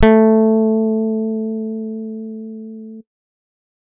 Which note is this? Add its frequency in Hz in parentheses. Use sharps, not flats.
A3 (220 Hz)